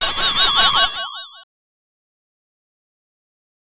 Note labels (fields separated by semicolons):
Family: bass; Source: synthesizer; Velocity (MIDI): 50; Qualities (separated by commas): bright, distorted, fast decay, multiphonic